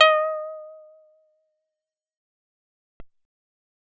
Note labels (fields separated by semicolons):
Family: bass; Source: synthesizer; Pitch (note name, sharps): D#5; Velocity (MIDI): 127; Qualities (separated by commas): fast decay